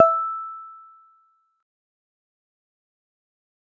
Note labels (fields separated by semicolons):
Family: guitar; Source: synthesizer; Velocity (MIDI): 25; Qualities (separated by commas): fast decay